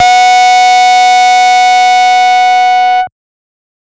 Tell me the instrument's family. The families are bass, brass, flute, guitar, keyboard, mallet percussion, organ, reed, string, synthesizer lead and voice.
bass